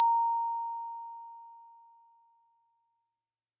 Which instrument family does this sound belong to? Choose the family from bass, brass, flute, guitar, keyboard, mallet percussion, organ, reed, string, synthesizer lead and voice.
mallet percussion